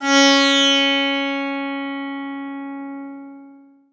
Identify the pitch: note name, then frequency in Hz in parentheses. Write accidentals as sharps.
C#4 (277.2 Hz)